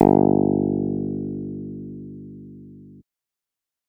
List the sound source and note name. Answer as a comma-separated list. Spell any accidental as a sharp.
electronic, G1